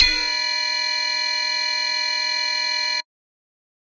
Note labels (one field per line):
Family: bass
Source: synthesizer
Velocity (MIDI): 127